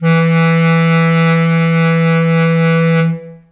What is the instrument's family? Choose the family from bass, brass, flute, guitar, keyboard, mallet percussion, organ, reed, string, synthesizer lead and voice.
reed